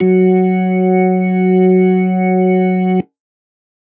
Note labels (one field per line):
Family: organ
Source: electronic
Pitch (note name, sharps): F#3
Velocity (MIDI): 100